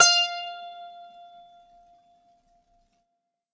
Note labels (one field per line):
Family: guitar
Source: acoustic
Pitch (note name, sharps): F5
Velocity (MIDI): 127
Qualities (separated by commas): bright